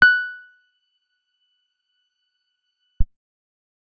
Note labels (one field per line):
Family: guitar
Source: acoustic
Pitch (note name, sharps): F#6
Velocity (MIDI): 25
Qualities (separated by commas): percussive